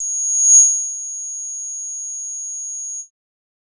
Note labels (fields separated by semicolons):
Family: bass; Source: synthesizer; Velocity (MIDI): 100; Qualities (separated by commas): bright, distorted